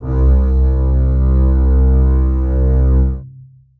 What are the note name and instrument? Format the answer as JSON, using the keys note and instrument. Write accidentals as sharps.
{"note": "C2", "instrument": "acoustic string instrument"}